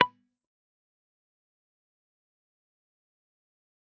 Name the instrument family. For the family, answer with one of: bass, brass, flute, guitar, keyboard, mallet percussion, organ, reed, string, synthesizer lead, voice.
guitar